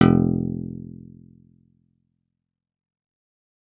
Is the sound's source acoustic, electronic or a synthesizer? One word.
acoustic